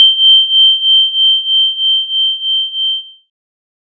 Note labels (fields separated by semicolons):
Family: synthesizer lead; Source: synthesizer; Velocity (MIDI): 127; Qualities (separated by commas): bright